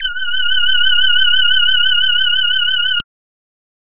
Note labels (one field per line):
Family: voice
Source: synthesizer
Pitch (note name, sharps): F#6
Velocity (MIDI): 127